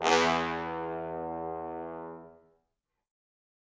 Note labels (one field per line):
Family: brass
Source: acoustic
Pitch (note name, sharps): E2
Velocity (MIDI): 127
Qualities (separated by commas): bright, fast decay, reverb